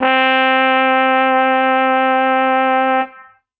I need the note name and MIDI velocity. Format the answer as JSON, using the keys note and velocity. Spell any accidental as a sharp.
{"note": "C4", "velocity": 100}